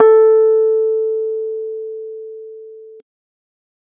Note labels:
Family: keyboard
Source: electronic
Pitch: A4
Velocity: 50

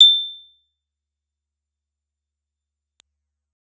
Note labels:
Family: keyboard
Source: electronic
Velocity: 100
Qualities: bright, fast decay, percussive

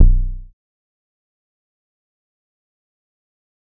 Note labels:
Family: bass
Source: synthesizer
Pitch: B0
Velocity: 75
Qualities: dark, fast decay, percussive

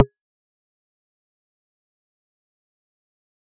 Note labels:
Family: mallet percussion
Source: acoustic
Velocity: 50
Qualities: fast decay, percussive

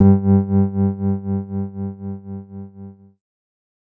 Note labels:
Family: keyboard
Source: electronic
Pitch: G2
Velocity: 75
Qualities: dark

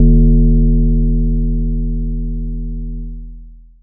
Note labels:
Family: mallet percussion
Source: acoustic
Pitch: E1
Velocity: 50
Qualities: distorted, long release

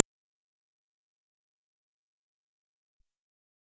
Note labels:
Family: bass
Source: synthesizer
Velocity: 127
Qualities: fast decay, percussive

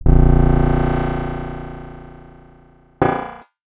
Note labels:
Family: guitar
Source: acoustic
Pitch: A#0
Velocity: 50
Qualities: bright, distorted

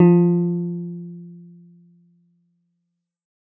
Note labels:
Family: guitar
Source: synthesizer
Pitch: F3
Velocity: 75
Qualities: dark

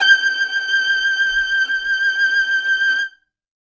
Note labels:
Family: string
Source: acoustic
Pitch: G6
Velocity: 127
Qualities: reverb

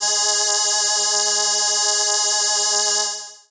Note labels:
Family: keyboard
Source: synthesizer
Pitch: G#3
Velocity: 50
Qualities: bright

